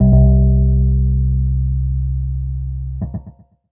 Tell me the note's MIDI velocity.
25